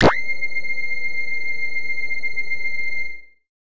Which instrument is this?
synthesizer bass